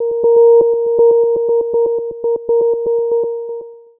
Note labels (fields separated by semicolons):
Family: synthesizer lead; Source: synthesizer; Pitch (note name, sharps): A#4; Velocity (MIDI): 100; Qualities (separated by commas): dark, long release, tempo-synced